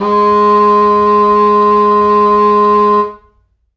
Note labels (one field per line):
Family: reed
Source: acoustic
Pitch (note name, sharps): G#3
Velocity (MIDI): 75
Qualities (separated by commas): distorted, reverb